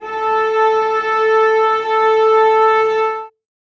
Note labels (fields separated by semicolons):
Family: string; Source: acoustic; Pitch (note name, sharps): A4; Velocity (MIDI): 25; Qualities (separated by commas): reverb